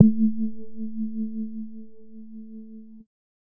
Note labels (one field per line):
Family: bass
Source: synthesizer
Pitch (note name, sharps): A3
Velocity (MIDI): 25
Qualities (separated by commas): dark, distorted